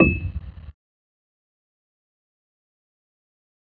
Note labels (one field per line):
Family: keyboard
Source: electronic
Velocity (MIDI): 25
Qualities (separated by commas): fast decay, percussive